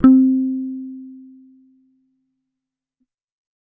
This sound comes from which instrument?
electronic bass